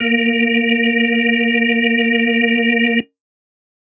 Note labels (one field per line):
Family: organ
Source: electronic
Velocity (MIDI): 127